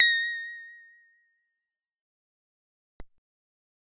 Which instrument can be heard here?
synthesizer bass